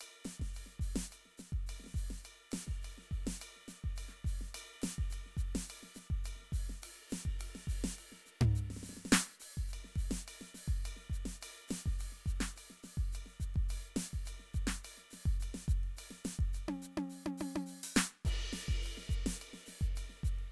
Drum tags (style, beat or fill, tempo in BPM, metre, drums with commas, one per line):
Afro-Cuban
beat
105 BPM
4/4
ride, ride bell, open hi-hat, hi-hat pedal, snare, high tom, floor tom, kick